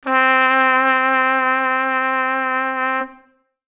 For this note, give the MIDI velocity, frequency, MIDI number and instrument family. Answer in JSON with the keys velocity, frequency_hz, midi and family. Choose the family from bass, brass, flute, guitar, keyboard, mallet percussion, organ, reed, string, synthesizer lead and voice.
{"velocity": 75, "frequency_hz": 261.6, "midi": 60, "family": "brass"}